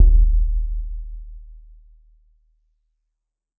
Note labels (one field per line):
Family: mallet percussion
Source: acoustic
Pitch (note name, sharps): D#1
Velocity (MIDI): 100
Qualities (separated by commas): dark, reverb